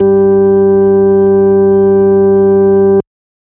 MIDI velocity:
75